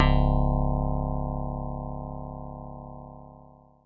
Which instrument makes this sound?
synthesizer guitar